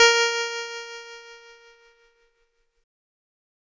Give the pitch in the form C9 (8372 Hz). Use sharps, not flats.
A#4 (466.2 Hz)